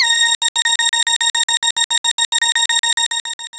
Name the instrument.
synthesizer lead